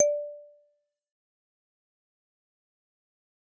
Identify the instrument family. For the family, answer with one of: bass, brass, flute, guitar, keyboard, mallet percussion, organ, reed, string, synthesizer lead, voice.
mallet percussion